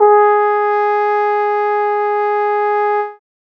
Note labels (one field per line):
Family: brass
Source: acoustic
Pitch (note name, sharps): G#4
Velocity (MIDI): 75